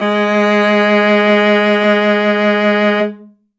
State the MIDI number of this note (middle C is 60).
56